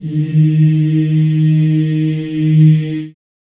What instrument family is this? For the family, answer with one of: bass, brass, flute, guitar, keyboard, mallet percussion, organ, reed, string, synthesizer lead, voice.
voice